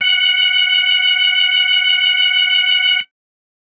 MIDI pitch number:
78